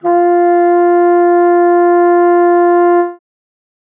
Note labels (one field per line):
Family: reed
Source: acoustic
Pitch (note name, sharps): F4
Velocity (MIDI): 25